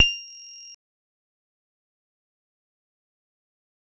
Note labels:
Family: mallet percussion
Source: acoustic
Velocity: 25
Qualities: bright, fast decay, percussive

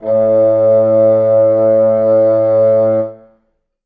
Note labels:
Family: reed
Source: acoustic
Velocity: 50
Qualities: reverb

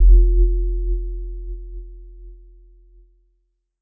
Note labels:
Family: keyboard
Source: electronic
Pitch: F1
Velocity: 75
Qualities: dark

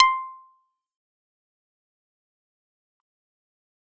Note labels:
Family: keyboard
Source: electronic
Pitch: C6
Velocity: 100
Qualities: distorted, fast decay, percussive

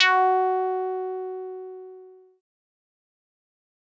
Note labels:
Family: synthesizer lead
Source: synthesizer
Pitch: F#4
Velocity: 100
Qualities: distorted, fast decay

